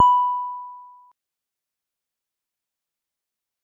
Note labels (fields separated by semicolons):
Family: guitar; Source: synthesizer; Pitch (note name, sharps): B5; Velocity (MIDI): 25; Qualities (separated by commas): dark, fast decay